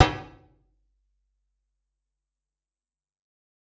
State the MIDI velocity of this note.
127